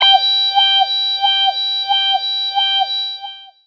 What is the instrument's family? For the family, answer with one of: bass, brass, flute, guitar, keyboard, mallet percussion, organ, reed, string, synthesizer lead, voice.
voice